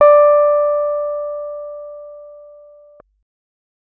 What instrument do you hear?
electronic keyboard